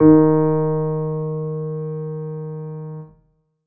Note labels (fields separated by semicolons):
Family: keyboard; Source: acoustic; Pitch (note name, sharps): D#3; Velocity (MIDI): 25; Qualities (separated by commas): reverb